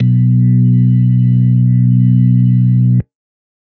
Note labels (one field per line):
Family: organ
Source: electronic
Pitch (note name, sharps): B1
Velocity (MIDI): 75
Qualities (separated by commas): dark